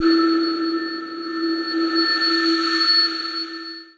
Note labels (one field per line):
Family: mallet percussion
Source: electronic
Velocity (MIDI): 25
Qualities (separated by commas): bright, long release, non-linear envelope